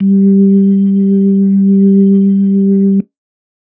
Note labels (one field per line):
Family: organ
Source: electronic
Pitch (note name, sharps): G3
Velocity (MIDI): 127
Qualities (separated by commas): dark